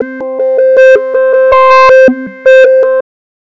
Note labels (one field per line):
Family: bass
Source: synthesizer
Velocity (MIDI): 100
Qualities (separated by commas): tempo-synced